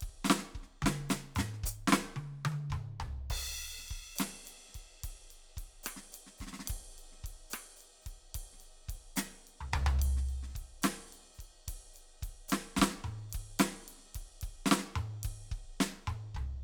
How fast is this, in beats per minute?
72 BPM